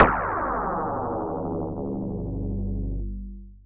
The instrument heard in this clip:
electronic mallet percussion instrument